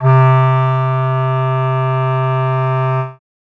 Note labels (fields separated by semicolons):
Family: reed; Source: acoustic; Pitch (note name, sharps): C3; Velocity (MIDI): 127; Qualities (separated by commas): dark